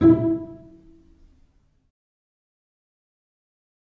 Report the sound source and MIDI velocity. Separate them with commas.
acoustic, 50